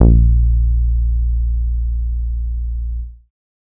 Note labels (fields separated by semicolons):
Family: bass; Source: synthesizer; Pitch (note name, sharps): A#1; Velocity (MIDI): 75; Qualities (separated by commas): dark